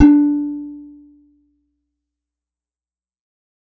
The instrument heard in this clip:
acoustic guitar